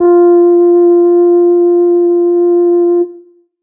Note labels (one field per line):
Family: brass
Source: acoustic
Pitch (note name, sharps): F4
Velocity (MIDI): 75